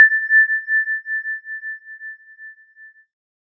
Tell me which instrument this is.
synthesizer keyboard